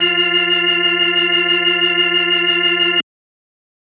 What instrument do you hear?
electronic organ